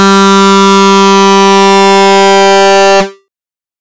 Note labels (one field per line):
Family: bass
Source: synthesizer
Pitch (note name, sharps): G3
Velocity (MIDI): 75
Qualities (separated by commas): bright, distorted